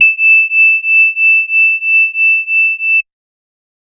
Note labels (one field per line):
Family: organ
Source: electronic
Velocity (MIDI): 75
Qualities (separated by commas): bright